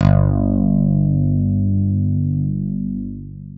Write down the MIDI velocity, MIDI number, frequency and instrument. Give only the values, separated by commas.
100, 31, 49 Hz, electronic guitar